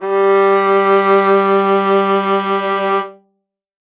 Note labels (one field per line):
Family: string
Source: acoustic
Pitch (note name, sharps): G3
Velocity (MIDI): 75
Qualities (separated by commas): reverb